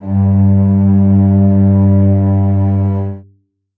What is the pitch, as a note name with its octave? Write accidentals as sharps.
G2